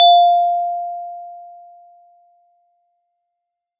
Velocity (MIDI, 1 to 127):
127